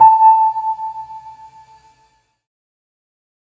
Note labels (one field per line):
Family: keyboard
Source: electronic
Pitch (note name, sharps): A5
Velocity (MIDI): 100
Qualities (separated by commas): fast decay